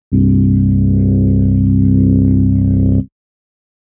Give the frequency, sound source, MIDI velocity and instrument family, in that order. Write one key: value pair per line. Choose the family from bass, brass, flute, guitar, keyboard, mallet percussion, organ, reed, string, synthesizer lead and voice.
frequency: 32.7 Hz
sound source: electronic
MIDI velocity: 25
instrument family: organ